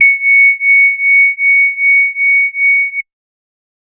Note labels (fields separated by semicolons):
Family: organ; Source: electronic; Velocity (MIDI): 100